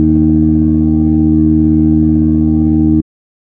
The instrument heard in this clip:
electronic organ